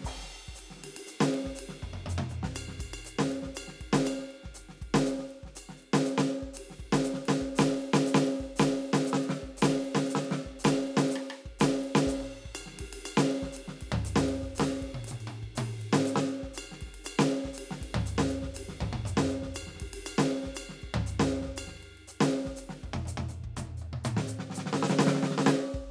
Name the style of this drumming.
songo